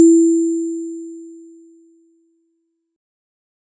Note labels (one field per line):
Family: mallet percussion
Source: acoustic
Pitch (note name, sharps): E4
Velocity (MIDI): 25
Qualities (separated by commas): bright